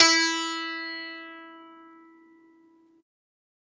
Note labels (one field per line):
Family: guitar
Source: acoustic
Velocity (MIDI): 75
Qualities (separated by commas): bright, multiphonic, reverb